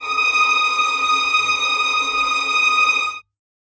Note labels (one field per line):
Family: string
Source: acoustic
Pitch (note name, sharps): D#6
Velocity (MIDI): 25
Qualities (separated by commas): bright, non-linear envelope, reverb